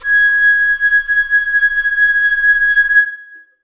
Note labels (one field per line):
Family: flute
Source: acoustic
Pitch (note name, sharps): G#6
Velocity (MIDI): 25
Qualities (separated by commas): reverb